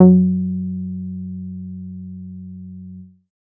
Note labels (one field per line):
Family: bass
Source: synthesizer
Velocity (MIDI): 50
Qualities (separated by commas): dark